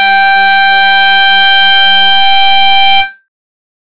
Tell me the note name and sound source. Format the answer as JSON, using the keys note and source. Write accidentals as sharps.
{"note": "G5", "source": "synthesizer"}